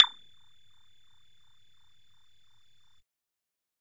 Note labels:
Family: bass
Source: synthesizer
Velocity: 25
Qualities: percussive

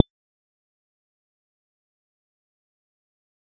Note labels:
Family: bass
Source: synthesizer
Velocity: 75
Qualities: fast decay, percussive

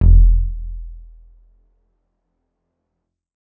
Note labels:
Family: keyboard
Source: electronic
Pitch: E1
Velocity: 25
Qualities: dark

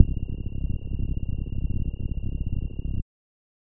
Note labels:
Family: bass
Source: synthesizer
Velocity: 75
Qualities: dark

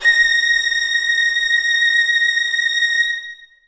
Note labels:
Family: string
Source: acoustic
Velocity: 127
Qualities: long release, reverb

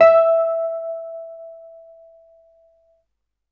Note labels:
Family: keyboard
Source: electronic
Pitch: E5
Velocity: 127

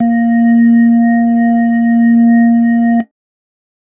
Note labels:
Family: keyboard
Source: electronic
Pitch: A#3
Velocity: 25

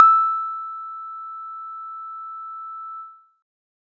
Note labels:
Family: guitar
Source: synthesizer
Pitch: E6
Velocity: 50

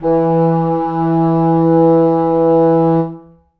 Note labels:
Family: reed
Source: acoustic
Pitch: E3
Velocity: 25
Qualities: reverb

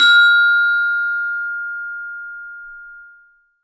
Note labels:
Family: mallet percussion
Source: acoustic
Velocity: 25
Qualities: bright, reverb

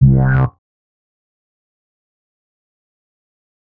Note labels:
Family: bass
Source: synthesizer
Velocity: 100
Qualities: distorted, fast decay

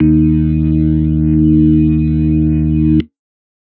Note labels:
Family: organ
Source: electronic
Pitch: D#2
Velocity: 75

